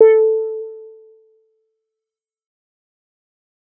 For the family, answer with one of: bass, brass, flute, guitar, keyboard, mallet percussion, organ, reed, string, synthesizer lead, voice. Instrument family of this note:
bass